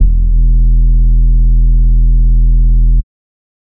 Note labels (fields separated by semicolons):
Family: bass; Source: synthesizer; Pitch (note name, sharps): E1; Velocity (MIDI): 75; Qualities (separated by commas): dark, distorted, tempo-synced